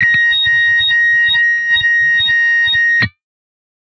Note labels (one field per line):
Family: guitar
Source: electronic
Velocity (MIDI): 50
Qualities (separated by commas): bright, distorted